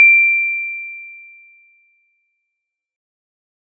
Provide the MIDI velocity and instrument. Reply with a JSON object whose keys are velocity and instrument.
{"velocity": 127, "instrument": "acoustic mallet percussion instrument"}